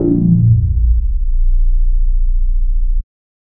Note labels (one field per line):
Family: bass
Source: synthesizer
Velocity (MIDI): 25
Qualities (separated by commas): distorted